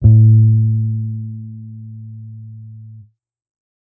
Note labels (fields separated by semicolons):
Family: bass; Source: electronic; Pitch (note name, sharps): A2; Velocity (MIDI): 100; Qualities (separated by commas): dark